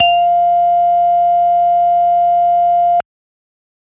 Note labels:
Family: organ; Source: electronic; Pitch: F5; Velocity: 127

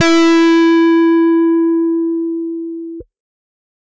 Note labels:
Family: guitar; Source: electronic; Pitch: E4; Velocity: 100; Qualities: bright, distorted

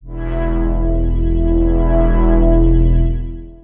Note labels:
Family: synthesizer lead; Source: synthesizer; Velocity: 50; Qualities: bright, long release, non-linear envelope

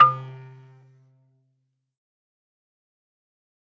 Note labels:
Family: mallet percussion; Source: acoustic; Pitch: C3; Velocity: 100; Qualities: fast decay, percussive, reverb

